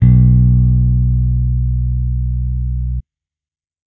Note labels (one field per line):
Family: bass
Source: electronic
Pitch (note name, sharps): B1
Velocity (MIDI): 50